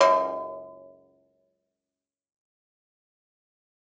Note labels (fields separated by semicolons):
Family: guitar; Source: acoustic; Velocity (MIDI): 100; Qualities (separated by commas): fast decay